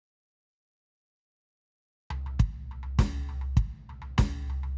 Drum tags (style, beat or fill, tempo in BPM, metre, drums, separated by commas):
rock, beat, 100 BPM, 4/4, snare, floor tom, kick